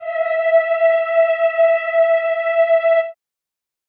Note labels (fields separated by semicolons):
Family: voice; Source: acoustic; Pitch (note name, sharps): E5; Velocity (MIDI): 100; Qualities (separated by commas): reverb